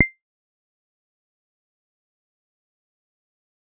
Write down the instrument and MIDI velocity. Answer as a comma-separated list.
synthesizer bass, 25